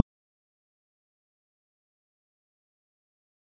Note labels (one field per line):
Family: mallet percussion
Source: acoustic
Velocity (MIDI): 25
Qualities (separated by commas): fast decay, percussive